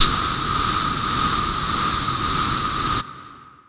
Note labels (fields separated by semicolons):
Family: flute; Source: acoustic; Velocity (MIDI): 25; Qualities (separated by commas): distorted, long release